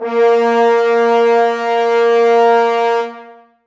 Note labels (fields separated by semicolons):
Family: brass; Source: acoustic; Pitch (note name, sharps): A#3; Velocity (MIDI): 127; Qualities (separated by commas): reverb